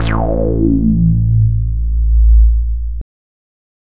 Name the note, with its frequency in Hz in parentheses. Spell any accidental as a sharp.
A1 (55 Hz)